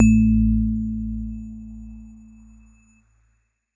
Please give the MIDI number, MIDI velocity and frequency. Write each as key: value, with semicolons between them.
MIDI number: 33; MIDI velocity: 127; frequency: 55 Hz